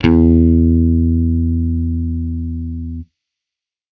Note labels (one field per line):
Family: bass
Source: electronic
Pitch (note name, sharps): E2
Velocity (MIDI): 127